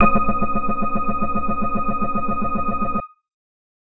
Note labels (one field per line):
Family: keyboard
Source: electronic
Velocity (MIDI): 50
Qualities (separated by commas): distorted